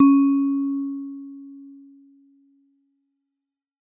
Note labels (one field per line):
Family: mallet percussion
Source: acoustic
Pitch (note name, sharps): C#4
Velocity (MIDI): 100